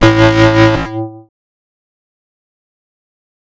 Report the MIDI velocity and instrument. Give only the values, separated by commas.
100, synthesizer bass